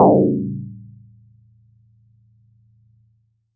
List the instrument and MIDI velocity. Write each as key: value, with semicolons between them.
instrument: acoustic mallet percussion instrument; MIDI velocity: 100